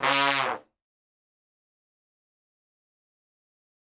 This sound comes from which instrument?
acoustic brass instrument